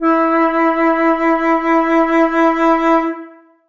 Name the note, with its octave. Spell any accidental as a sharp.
E4